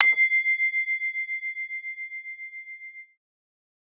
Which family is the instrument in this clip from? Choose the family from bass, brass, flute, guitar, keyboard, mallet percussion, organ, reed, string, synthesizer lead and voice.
mallet percussion